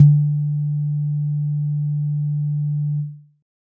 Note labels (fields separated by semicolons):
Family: keyboard; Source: electronic; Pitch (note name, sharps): D3; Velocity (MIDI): 75; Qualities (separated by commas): dark